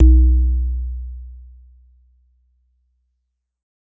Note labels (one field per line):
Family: mallet percussion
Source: acoustic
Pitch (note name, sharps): B1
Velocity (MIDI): 127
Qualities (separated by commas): dark, non-linear envelope